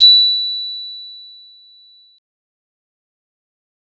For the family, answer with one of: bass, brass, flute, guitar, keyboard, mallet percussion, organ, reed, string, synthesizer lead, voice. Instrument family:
mallet percussion